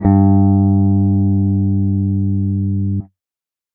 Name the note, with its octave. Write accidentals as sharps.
G2